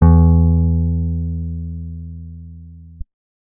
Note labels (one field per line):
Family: guitar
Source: acoustic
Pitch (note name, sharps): E2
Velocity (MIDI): 25